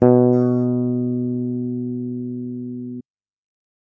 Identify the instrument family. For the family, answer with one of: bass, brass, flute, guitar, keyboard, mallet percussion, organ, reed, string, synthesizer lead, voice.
bass